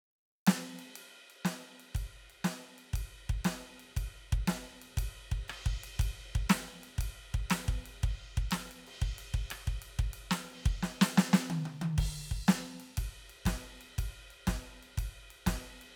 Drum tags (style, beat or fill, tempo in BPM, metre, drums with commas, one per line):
rock
beat
120 BPM
4/4
crash, ride, snare, cross-stick, high tom, kick